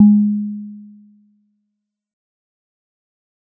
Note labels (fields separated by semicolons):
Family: mallet percussion; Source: acoustic; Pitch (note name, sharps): G#3; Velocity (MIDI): 50; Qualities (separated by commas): dark, fast decay